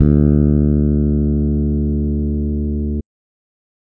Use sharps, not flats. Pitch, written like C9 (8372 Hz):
D2 (73.42 Hz)